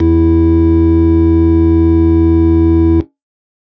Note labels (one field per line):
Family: organ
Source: electronic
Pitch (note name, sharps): E2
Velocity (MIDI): 127